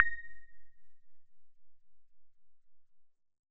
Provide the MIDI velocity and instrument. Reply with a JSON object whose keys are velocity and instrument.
{"velocity": 25, "instrument": "synthesizer lead"}